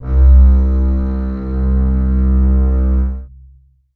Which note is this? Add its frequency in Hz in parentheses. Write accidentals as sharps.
C2 (65.41 Hz)